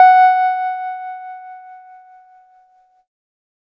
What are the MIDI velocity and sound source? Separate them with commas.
75, electronic